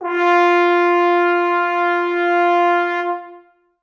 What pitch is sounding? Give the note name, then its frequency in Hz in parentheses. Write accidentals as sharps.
F4 (349.2 Hz)